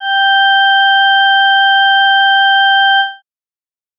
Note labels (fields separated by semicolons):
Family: organ; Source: electronic; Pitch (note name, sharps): G5; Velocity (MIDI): 100